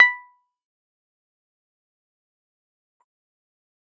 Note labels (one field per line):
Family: keyboard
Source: electronic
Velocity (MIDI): 100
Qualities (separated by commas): fast decay, percussive